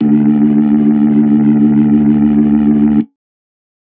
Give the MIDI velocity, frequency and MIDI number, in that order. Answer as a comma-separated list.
50, 73.42 Hz, 38